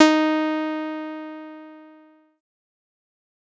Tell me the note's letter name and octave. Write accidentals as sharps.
D#4